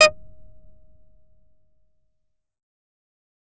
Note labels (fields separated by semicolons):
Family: bass; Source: synthesizer; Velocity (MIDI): 25; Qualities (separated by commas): fast decay, percussive